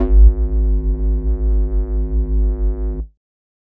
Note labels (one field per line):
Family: flute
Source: synthesizer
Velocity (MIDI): 75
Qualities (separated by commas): distorted